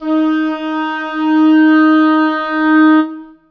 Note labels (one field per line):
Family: reed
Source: acoustic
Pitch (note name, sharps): D#4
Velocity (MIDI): 100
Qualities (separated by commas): reverb